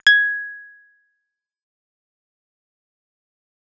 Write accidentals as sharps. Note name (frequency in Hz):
G#6 (1661 Hz)